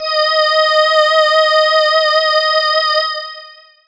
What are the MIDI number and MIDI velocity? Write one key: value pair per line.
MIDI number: 75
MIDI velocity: 25